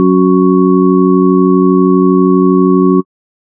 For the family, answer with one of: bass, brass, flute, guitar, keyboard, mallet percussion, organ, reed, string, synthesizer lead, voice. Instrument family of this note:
organ